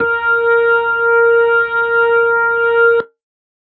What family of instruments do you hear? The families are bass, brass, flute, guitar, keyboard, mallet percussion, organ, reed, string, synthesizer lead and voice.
organ